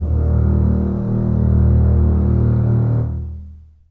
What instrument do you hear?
acoustic string instrument